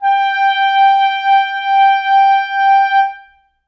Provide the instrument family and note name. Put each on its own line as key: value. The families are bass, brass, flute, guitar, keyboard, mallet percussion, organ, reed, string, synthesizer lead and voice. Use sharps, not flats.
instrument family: reed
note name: G5